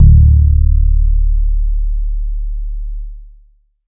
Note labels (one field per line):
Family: bass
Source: synthesizer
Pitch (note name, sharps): D1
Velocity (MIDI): 25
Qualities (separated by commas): distorted, long release